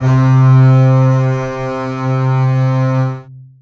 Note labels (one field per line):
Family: string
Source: acoustic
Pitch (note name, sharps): C3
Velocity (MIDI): 127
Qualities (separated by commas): long release, reverb